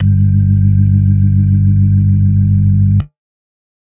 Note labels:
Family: organ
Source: electronic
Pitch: G1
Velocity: 100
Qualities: dark, reverb

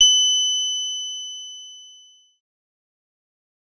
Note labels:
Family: bass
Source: synthesizer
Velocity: 127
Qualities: bright, distorted, fast decay

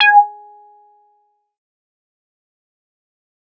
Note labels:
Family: bass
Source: synthesizer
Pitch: G#5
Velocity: 50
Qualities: distorted, fast decay, percussive

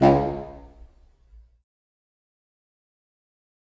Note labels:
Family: reed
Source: acoustic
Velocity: 50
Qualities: fast decay, percussive, reverb

